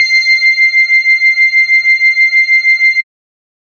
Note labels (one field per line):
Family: bass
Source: synthesizer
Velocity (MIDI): 75